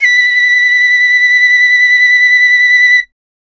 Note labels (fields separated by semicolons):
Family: flute; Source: acoustic; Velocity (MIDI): 127; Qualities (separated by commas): bright